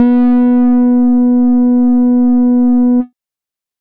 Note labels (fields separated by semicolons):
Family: bass; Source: synthesizer; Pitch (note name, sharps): B3; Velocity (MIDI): 127; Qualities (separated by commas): distorted